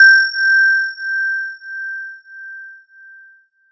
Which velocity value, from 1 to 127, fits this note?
75